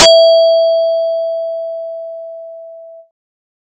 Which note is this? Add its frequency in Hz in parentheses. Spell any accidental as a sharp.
E5 (659.3 Hz)